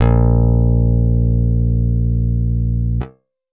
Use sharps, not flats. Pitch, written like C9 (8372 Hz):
A#1 (58.27 Hz)